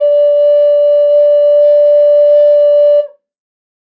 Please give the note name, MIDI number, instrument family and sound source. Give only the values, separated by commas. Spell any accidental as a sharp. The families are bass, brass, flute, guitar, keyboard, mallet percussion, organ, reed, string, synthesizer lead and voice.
D5, 74, flute, acoustic